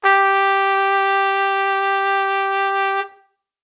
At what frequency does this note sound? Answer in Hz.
392 Hz